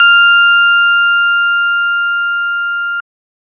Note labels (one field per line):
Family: organ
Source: electronic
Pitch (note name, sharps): F6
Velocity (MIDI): 127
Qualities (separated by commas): bright